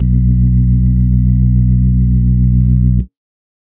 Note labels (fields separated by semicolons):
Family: organ; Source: electronic; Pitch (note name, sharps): B1; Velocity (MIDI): 50; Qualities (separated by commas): dark, reverb